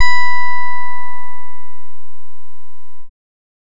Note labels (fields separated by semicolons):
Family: bass; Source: synthesizer; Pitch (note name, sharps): B5; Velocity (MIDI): 75; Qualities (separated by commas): distorted